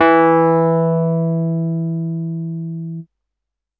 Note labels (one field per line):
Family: keyboard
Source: electronic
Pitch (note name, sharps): E3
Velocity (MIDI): 127